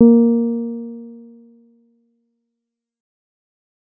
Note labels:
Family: bass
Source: synthesizer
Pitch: A#3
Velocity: 25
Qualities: dark, fast decay

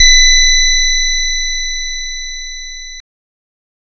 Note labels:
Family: guitar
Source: synthesizer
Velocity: 75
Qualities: bright, distorted

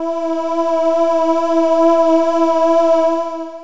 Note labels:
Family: voice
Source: synthesizer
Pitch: E4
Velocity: 50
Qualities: distorted, long release

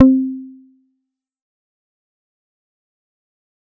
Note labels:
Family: bass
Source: synthesizer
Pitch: C4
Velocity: 100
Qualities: dark, distorted, fast decay, percussive

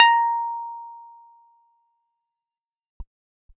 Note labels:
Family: keyboard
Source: electronic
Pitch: A#5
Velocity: 127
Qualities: fast decay

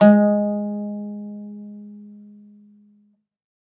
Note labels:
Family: guitar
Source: acoustic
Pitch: G#3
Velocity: 50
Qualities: reverb

